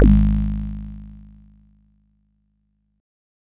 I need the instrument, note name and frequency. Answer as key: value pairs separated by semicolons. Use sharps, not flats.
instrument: synthesizer bass; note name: G#1; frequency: 51.91 Hz